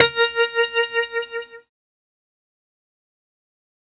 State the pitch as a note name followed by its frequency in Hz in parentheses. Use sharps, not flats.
A#4 (466.2 Hz)